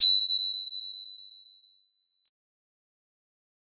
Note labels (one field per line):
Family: mallet percussion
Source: acoustic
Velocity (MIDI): 25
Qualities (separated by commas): bright, fast decay, non-linear envelope